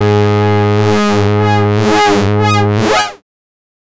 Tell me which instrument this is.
synthesizer bass